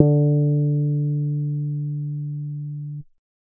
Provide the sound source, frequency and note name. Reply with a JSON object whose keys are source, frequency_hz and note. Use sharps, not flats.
{"source": "synthesizer", "frequency_hz": 146.8, "note": "D3"}